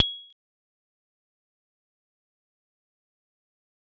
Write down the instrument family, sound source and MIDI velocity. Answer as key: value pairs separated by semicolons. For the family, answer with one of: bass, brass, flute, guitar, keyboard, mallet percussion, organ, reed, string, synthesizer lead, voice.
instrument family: mallet percussion; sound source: acoustic; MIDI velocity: 50